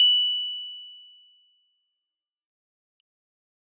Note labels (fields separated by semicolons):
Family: keyboard; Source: acoustic; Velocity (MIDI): 50; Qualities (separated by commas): bright, fast decay